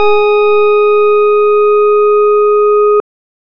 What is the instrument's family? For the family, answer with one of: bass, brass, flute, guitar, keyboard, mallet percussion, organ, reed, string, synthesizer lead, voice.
organ